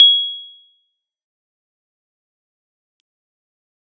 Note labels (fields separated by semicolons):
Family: keyboard; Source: electronic; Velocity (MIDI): 50; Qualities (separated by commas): bright, fast decay, percussive